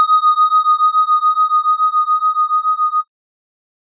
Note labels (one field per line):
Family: organ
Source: electronic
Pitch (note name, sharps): D#6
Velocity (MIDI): 100